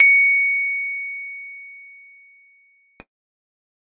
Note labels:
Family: keyboard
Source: electronic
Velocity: 25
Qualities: bright

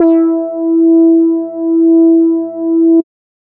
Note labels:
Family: bass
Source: synthesizer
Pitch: E4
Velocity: 50

